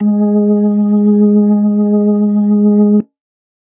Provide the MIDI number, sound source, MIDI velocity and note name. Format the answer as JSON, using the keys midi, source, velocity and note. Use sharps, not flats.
{"midi": 56, "source": "electronic", "velocity": 50, "note": "G#3"}